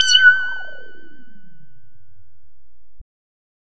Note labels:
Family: bass; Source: synthesizer; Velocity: 100; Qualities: bright, distorted

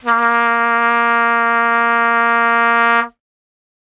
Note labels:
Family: brass; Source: acoustic; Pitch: A#3; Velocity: 25; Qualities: bright

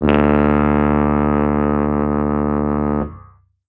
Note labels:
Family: brass; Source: acoustic; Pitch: D2; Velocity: 127

